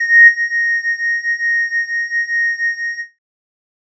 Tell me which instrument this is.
synthesizer flute